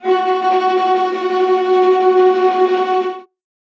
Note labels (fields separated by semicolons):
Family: string; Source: acoustic; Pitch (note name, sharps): F#4; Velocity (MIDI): 127; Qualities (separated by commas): bright, non-linear envelope, reverb